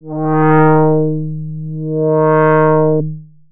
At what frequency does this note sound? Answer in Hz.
155.6 Hz